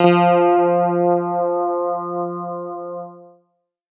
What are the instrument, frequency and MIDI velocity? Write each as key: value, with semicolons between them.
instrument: electronic guitar; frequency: 174.6 Hz; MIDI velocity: 127